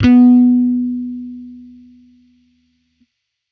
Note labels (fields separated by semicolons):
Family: bass; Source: electronic; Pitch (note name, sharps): B3; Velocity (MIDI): 75; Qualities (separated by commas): distorted